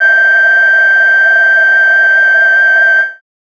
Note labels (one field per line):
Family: voice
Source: synthesizer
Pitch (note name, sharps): G6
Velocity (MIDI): 127